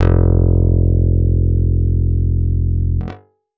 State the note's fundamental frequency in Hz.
43.65 Hz